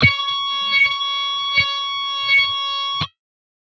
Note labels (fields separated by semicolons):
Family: guitar; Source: synthesizer; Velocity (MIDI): 127; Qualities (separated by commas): bright, distorted